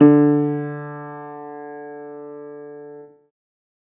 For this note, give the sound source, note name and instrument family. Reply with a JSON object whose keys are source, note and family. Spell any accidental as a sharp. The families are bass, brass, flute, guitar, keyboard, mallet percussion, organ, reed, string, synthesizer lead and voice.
{"source": "acoustic", "note": "D3", "family": "keyboard"}